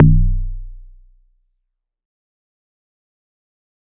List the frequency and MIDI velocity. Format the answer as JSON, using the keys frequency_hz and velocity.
{"frequency_hz": 30.87, "velocity": 127}